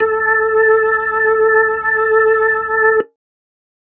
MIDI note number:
69